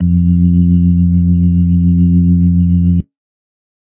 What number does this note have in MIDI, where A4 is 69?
41